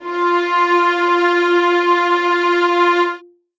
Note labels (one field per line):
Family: string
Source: acoustic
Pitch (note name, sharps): F4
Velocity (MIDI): 75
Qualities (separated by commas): reverb